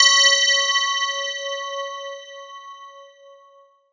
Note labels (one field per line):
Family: mallet percussion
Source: electronic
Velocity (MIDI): 127